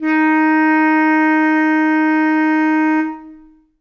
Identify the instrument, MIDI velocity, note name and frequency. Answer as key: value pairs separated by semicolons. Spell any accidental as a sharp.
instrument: acoustic reed instrument; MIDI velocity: 25; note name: D#4; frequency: 311.1 Hz